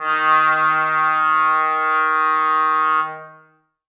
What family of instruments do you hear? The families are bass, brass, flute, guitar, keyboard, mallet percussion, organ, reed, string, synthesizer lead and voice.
brass